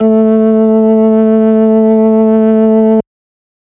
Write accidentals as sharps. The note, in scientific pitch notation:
A3